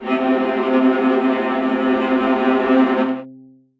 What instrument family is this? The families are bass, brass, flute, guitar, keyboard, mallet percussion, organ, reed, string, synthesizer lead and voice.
string